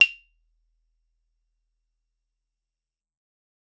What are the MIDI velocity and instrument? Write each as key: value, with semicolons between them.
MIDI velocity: 100; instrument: acoustic guitar